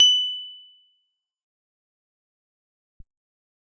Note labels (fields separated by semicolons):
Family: guitar; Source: electronic; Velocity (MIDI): 127; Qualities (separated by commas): bright, fast decay, percussive